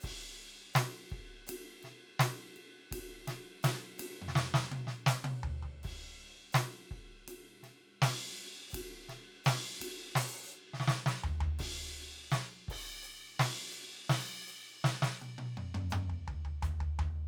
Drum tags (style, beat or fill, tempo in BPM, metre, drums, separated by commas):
soft pop, beat, 83 BPM, 4/4, crash, ride, open hi-hat, hi-hat pedal, snare, high tom, mid tom, floor tom, kick